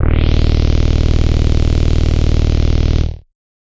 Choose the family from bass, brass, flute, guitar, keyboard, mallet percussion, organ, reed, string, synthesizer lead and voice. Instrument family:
bass